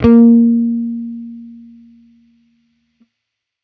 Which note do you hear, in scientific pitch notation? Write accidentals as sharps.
A#3